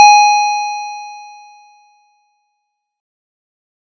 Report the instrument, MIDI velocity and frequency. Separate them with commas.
electronic keyboard, 127, 830.6 Hz